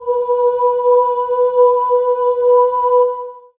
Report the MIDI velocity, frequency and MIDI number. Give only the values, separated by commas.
25, 493.9 Hz, 71